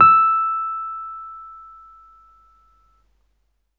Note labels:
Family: keyboard; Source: electronic; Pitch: E6; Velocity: 75

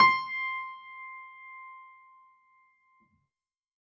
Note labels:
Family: keyboard; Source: acoustic; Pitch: C6; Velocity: 127

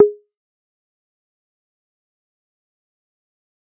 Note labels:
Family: guitar; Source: electronic; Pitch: G#4; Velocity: 25; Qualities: fast decay, percussive

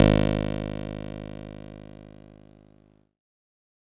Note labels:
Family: keyboard; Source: electronic; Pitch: G#1; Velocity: 75; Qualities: bright, distorted

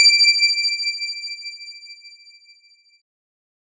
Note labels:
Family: keyboard; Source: electronic; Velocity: 75

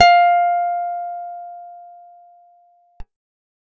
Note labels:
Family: guitar; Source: acoustic; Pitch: F5; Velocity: 25

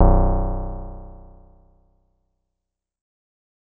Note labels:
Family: bass; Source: synthesizer; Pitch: B0; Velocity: 50; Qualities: fast decay

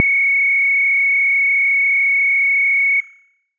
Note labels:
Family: bass; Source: synthesizer; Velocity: 127

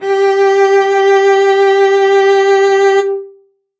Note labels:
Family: string; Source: acoustic; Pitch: G4; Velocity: 127; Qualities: bright, reverb

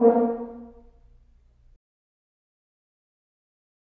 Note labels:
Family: brass; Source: acoustic; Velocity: 25; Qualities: dark, fast decay, percussive, reverb

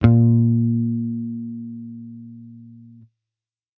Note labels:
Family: bass; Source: electronic; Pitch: A#2; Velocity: 127

